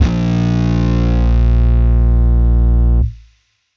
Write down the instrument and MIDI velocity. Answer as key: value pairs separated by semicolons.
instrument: electronic bass; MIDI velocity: 100